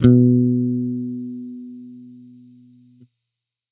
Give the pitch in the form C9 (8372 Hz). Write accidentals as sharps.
B2 (123.5 Hz)